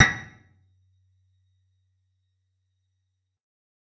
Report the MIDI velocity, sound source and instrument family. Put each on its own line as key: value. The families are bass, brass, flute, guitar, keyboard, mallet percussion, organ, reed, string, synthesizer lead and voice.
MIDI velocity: 50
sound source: electronic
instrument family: guitar